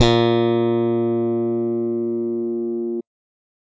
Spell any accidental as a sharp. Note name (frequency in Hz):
A#2 (116.5 Hz)